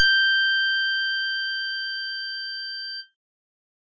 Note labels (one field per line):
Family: organ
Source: electronic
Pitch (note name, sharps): G6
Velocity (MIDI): 100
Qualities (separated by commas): bright